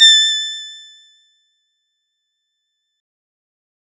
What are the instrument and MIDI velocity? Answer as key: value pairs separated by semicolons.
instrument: synthesizer guitar; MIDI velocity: 100